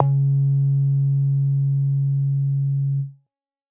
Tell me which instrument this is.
synthesizer bass